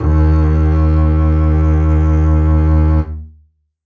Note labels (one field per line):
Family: string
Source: acoustic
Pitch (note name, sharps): D#2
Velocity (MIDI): 127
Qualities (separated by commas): reverb